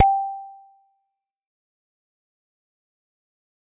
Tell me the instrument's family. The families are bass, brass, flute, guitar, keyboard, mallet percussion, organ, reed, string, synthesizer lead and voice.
mallet percussion